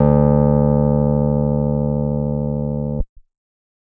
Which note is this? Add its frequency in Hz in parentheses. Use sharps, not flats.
D2 (73.42 Hz)